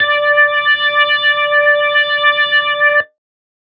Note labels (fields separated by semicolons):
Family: organ; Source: electronic; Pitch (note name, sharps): D5; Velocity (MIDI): 75